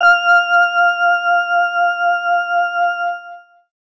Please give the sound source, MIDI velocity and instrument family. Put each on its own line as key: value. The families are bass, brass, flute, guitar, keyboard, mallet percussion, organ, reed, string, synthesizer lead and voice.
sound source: electronic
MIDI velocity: 100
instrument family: organ